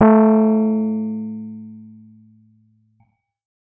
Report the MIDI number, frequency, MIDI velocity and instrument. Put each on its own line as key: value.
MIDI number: 57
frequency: 220 Hz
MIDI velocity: 75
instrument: electronic keyboard